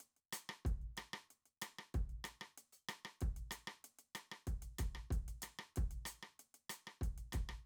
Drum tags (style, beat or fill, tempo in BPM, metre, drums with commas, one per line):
Afrobeat
beat
94 BPM
4/4
closed hi-hat, cross-stick, kick